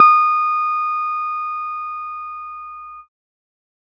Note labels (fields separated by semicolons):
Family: keyboard; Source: electronic; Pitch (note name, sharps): D#6; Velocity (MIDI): 25